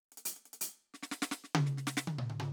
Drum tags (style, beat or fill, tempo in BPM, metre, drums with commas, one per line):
rock
fill
95 BPM
4/4
closed hi-hat, snare, high tom, mid tom